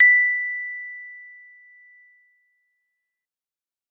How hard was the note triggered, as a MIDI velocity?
75